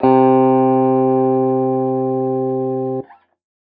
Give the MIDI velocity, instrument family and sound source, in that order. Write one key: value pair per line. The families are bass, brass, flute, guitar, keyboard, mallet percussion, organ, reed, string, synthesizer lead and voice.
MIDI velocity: 25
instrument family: guitar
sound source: electronic